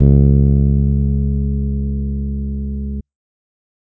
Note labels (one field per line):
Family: bass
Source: electronic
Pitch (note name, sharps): C#2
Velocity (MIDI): 100